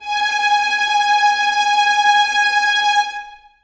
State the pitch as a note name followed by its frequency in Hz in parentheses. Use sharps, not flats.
G#5 (830.6 Hz)